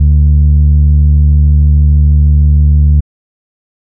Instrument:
electronic organ